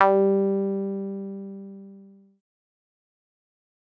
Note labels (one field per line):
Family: synthesizer lead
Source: synthesizer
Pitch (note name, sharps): G3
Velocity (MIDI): 25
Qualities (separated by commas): distorted, fast decay